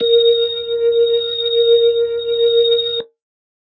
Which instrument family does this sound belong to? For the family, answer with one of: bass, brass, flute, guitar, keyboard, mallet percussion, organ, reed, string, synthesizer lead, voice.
organ